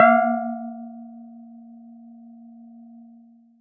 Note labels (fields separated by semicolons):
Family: mallet percussion; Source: acoustic; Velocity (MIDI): 100